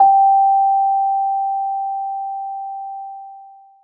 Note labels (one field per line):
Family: mallet percussion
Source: acoustic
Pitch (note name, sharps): G5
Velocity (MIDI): 25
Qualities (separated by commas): long release, reverb